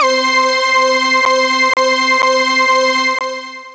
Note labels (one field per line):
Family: synthesizer lead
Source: synthesizer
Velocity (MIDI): 100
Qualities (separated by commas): bright, long release